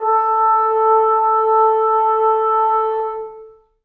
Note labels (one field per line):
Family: brass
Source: acoustic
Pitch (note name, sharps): A4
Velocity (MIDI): 50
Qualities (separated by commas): long release, reverb